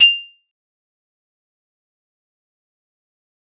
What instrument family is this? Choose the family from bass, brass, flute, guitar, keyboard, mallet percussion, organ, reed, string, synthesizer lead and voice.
mallet percussion